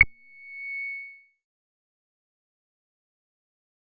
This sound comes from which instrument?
synthesizer bass